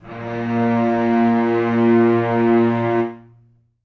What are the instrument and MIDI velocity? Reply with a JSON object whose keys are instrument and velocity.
{"instrument": "acoustic string instrument", "velocity": 50}